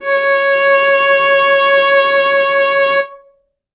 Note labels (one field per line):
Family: string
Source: acoustic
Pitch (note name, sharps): C#5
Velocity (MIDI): 50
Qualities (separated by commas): reverb